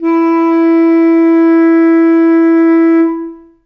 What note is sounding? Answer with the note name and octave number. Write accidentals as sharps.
E4